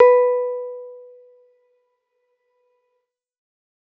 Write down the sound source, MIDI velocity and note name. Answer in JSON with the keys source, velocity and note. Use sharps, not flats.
{"source": "electronic", "velocity": 100, "note": "B4"}